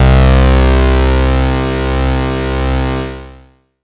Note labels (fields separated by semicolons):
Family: bass; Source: synthesizer; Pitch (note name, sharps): C2; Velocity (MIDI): 50; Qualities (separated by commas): bright, distorted, long release